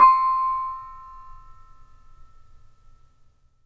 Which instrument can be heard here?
acoustic mallet percussion instrument